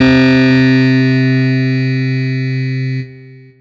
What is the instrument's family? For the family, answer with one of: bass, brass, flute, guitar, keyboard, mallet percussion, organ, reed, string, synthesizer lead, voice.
keyboard